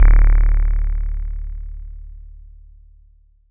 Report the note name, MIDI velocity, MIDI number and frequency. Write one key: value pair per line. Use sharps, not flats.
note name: D1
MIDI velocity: 25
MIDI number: 26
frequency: 36.71 Hz